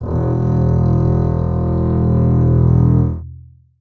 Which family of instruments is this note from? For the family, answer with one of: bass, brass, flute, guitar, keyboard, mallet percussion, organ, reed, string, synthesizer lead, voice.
string